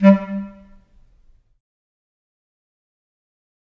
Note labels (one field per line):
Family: reed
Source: acoustic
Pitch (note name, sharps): G3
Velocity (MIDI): 25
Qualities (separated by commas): fast decay, percussive, reverb